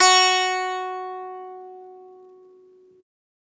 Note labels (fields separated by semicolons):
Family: guitar; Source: acoustic; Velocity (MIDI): 50; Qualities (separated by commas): bright, multiphonic, reverb